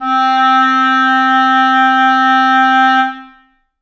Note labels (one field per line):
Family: reed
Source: acoustic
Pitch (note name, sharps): C4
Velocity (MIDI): 127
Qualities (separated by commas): reverb